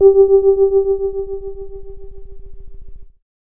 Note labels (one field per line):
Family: keyboard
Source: electronic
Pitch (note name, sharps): G4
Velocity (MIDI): 127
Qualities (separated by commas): dark